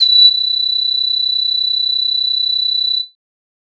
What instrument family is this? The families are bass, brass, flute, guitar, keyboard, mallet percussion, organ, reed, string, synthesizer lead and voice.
flute